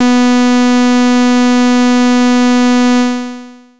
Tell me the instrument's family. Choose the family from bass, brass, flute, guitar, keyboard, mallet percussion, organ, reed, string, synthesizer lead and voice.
bass